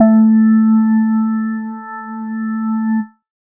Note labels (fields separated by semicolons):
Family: organ; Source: electronic; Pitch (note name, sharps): A3; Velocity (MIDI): 100